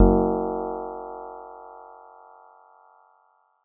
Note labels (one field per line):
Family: keyboard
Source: electronic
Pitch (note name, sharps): F#1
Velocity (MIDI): 50